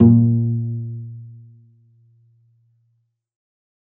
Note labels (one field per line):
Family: string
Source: acoustic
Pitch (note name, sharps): A#2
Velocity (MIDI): 100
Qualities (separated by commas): dark, reverb